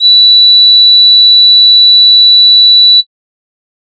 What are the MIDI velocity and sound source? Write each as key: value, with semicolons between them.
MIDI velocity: 75; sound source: synthesizer